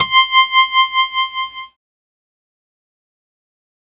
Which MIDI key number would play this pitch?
84